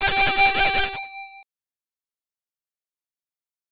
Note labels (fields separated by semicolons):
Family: bass; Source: synthesizer; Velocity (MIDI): 25; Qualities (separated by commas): bright, distorted, fast decay, multiphonic